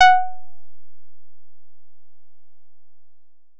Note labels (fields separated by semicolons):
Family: guitar; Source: synthesizer; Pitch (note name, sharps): F#5; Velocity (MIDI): 25; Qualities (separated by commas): long release